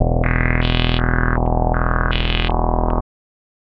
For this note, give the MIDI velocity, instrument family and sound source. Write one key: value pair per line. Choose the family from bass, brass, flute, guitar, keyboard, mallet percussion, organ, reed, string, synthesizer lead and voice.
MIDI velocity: 127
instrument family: bass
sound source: synthesizer